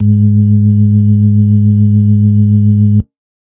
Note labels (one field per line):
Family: organ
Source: electronic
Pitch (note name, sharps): G#2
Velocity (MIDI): 127